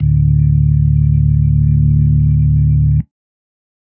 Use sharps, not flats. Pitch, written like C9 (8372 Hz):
D1 (36.71 Hz)